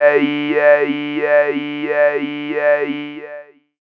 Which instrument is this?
synthesizer voice